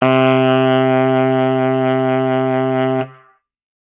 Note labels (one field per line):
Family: reed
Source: acoustic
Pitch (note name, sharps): C3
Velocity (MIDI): 75